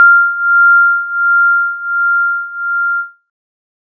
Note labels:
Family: synthesizer lead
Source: synthesizer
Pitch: F6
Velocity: 127

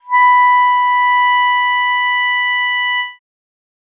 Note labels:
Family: reed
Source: acoustic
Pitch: B5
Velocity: 25

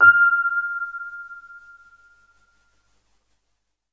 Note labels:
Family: keyboard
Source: electronic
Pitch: F6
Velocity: 50

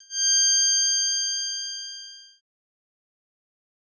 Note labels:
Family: bass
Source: synthesizer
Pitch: G6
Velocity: 100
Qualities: bright, distorted, fast decay

